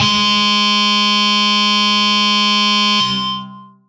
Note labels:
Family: guitar; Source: electronic; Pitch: G#3; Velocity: 25; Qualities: bright, distorted, long release

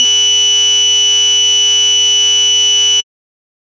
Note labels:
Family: bass; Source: synthesizer; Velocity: 127; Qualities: bright, distorted

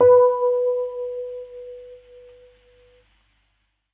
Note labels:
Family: keyboard; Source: electronic; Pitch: B4; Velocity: 50

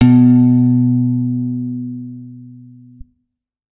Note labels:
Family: guitar; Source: electronic; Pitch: B2; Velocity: 127; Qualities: reverb

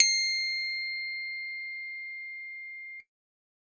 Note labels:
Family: keyboard; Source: electronic; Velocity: 127

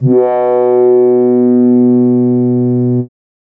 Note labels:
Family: keyboard; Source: synthesizer; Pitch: B2; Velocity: 50

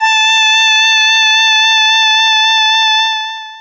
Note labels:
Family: voice; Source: synthesizer; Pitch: A5; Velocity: 75; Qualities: bright, distorted, long release

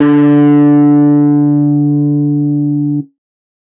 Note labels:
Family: guitar; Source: electronic; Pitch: D3; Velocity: 50; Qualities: distorted

